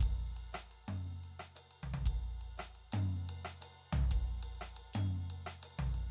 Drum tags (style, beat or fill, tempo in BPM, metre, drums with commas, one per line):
Latin
beat
118 BPM
4/4
ride, ride bell, hi-hat pedal, cross-stick, mid tom, floor tom, kick